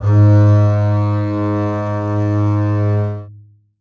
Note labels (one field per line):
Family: string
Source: acoustic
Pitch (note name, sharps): G#2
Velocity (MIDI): 75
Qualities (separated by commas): long release, reverb